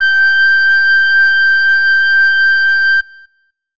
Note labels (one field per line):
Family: flute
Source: acoustic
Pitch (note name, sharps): G6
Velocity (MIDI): 75